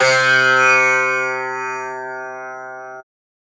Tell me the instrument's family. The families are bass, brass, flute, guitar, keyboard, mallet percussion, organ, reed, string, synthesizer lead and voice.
guitar